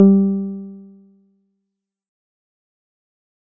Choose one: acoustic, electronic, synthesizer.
synthesizer